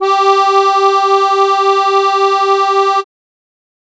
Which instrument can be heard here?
acoustic keyboard